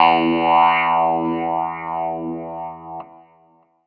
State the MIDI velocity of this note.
127